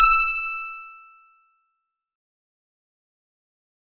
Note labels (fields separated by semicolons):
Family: guitar; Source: acoustic; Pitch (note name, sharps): E6; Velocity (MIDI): 100; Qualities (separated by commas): bright, distorted, fast decay